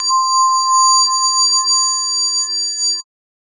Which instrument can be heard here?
synthesizer mallet percussion instrument